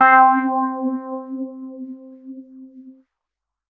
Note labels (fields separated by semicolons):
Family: keyboard; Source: electronic; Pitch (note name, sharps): C4; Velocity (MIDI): 100; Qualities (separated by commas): non-linear envelope